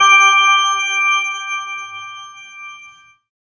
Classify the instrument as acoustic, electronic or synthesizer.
synthesizer